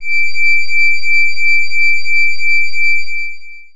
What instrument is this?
electronic organ